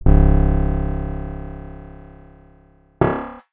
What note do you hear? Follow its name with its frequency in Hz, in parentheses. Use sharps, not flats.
C#1 (34.65 Hz)